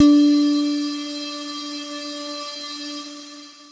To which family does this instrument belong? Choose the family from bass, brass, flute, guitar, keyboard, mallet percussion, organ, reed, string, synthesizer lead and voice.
guitar